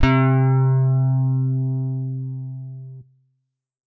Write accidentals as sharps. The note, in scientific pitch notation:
C3